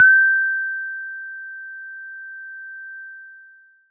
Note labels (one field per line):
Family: mallet percussion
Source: acoustic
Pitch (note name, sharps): G6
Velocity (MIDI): 100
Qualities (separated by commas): long release